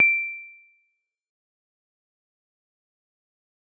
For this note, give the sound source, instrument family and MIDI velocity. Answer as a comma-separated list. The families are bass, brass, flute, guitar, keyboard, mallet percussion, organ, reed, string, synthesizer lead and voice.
acoustic, mallet percussion, 127